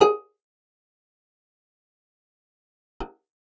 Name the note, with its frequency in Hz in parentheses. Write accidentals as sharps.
G#4 (415.3 Hz)